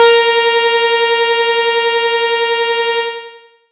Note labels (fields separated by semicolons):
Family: bass; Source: synthesizer; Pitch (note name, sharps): A#4; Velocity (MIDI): 25; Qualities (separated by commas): bright, distorted, long release